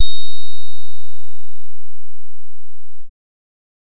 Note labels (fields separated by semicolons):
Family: bass; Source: synthesizer; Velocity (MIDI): 50; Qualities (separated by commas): distorted